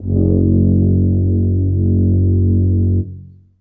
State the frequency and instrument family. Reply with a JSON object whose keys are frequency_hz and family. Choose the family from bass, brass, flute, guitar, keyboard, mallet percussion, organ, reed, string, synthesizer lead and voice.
{"frequency_hz": 46.25, "family": "brass"}